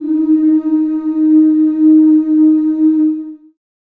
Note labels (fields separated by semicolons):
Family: voice; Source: acoustic; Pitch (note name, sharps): D#4; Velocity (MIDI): 100; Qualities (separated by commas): long release, reverb